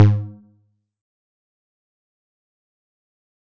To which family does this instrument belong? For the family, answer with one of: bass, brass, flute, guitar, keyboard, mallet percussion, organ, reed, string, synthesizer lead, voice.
bass